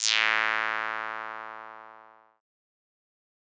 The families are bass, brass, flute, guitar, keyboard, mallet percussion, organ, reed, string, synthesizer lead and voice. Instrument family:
bass